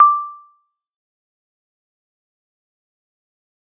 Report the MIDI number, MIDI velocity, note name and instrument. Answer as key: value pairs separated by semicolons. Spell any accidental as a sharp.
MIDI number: 86; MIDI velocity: 75; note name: D6; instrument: acoustic mallet percussion instrument